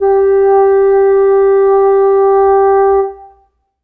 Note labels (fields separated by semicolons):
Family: reed; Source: acoustic; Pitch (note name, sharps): G4; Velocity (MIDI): 50; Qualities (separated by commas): reverb